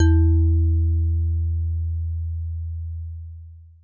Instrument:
acoustic mallet percussion instrument